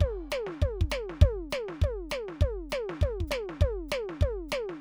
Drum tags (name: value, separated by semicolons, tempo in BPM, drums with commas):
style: rockabilly; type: beat; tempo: 200 BPM; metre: 4/4; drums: hi-hat pedal, snare, high tom, kick